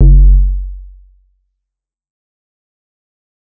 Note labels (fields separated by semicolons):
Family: bass; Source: synthesizer; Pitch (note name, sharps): F#1; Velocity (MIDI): 75; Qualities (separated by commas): dark, fast decay